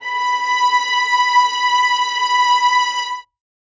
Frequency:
987.8 Hz